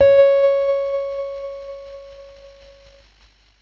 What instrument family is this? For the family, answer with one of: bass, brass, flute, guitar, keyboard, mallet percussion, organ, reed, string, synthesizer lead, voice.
keyboard